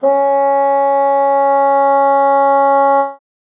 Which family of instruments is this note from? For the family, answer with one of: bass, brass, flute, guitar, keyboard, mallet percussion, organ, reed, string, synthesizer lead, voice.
reed